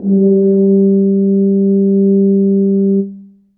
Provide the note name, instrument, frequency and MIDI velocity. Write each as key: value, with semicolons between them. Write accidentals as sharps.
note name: G3; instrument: acoustic brass instrument; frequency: 196 Hz; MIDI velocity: 25